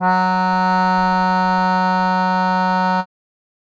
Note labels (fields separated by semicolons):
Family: reed; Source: acoustic; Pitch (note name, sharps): F#3; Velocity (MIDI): 25